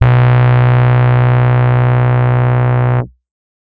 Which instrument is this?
electronic keyboard